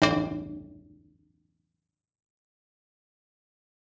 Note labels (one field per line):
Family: guitar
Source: acoustic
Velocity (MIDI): 75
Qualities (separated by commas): fast decay